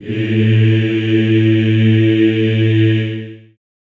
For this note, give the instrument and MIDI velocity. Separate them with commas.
acoustic voice, 75